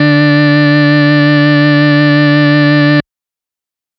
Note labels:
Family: organ; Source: electronic; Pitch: D3; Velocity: 100; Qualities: bright, distorted

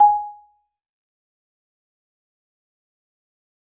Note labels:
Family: mallet percussion; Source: acoustic; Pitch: G#5; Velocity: 25; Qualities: fast decay, percussive, reverb

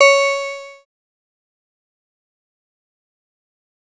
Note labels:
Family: synthesizer lead; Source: synthesizer; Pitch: C#5; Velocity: 100; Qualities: distorted, fast decay

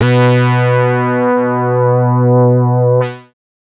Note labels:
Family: bass; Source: synthesizer; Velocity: 25; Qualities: distorted, multiphonic

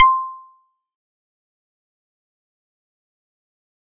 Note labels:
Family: mallet percussion; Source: acoustic; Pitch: C6; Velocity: 75; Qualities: fast decay, percussive

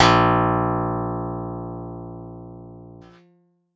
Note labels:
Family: guitar; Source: synthesizer; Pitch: A#1; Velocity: 100

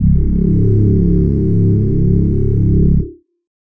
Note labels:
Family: voice; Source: synthesizer; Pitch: C#1; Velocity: 50; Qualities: multiphonic

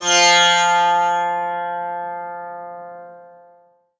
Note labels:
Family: guitar; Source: acoustic; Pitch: F3; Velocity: 25; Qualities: bright, long release, reverb

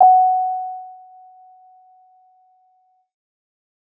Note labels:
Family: keyboard; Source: electronic; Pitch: F#5; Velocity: 100

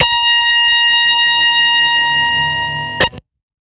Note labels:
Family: guitar; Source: electronic; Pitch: A#5; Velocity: 127; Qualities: distorted

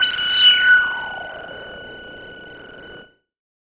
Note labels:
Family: bass; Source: synthesizer; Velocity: 25; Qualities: non-linear envelope

